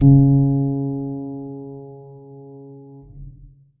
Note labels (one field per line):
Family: keyboard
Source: acoustic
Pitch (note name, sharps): C#3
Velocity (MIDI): 25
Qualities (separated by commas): dark, reverb